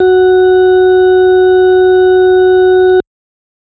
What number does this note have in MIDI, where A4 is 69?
66